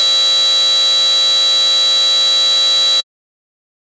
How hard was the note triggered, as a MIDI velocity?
100